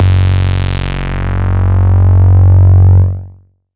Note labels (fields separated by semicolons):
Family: bass; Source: synthesizer; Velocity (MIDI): 100; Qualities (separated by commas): bright, distorted